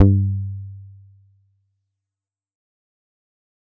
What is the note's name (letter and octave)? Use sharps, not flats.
G2